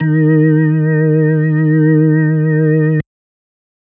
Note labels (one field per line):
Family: organ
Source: electronic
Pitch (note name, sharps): D#3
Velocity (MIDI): 75